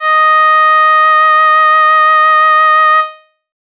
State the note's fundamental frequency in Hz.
622.3 Hz